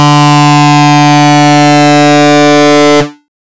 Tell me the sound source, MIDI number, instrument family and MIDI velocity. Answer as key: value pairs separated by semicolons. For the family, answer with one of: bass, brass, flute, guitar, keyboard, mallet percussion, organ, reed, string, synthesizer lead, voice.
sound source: synthesizer; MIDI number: 50; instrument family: bass; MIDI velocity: 75